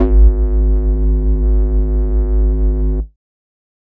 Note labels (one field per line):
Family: flute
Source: synthesizer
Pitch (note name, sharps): G#1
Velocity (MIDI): 127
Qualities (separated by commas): distorted